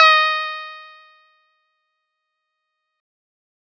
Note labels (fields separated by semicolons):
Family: guitar; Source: synthesizer; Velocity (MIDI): 50; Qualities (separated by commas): bright